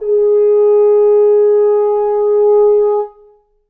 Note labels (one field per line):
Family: brass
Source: acoustic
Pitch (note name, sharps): G#4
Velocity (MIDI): 50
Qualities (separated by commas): reverb